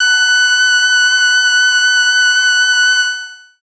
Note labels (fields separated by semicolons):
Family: voice; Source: synthesizer; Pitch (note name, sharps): F#6; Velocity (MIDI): 50; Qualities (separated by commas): bright, long release